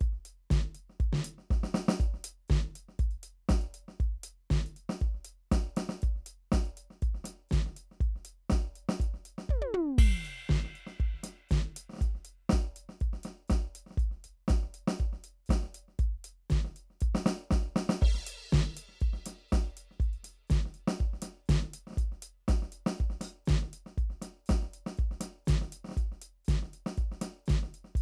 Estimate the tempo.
120 BPM